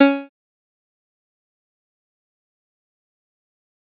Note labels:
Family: bass; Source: synthesizer; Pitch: C#4; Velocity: 127; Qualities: bright, distorted, fast decay, percussive

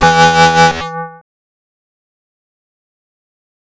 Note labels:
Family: bass; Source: synthesizer; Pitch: E3; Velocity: 100; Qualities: distorted, fast decay, multiphonic

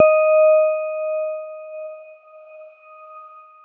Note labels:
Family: keyboard; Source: electronic; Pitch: D#5; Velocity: 127; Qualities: dark, long release

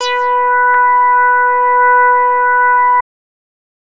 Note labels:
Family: bass; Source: synthesizer; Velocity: 50; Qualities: distorted

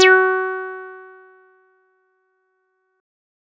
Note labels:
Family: bass; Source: synthesizer; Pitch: F#4; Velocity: 127; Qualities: distorted

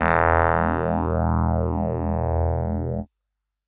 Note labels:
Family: keyboard; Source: electronic; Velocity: 127; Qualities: distorted

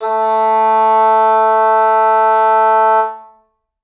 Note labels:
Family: reed; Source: acoustic; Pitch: A3; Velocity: 75; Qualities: reverb

